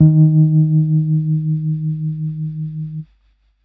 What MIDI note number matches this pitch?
51